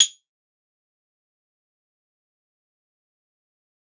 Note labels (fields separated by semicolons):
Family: guitar; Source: acoustic; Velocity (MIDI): 50; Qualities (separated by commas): bright, fast decay, percussive